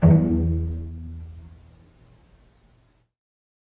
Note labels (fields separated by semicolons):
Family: string; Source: acoustic; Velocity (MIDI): 50; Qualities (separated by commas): dark, reverb